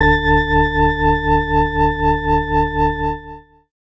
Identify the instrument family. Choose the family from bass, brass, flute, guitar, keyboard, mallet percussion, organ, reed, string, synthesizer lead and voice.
organ